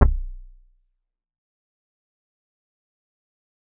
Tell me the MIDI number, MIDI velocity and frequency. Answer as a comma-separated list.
23, 25, 30.87 Hz